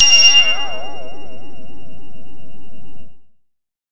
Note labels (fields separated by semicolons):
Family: bass; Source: synthesizer; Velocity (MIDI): 75; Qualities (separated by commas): bright, distorted